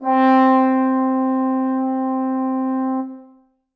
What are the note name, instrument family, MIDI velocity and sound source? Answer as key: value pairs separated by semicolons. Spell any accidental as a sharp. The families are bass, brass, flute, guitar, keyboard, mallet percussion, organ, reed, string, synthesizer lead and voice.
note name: C4; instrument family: brass; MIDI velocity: 127; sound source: acoustic